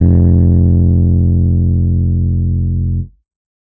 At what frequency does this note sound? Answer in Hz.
43.65 Hz